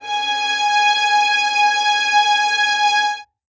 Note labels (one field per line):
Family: string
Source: acoustic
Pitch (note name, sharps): G#5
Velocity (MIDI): 50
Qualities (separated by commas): reverb